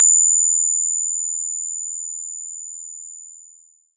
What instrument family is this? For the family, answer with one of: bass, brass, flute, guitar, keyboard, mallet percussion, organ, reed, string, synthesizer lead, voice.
mallet percussion